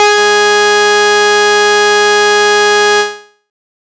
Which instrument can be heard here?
synthesizer bass